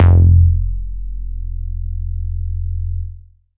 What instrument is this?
synthesizer bass